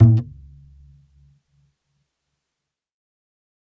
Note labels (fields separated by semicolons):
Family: string; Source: acoustic; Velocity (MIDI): 127; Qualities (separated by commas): fast decay, percussive, reverb